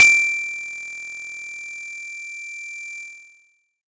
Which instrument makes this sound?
acoustic mallet percussion instrument